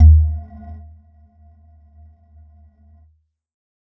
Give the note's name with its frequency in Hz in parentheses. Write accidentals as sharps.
D#2 (77.78 Hz)